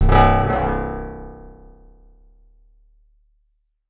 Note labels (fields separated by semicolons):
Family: guitar; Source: acoustic; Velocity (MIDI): 127